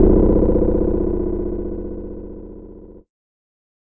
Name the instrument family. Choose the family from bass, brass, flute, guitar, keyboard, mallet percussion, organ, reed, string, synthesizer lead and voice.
guitar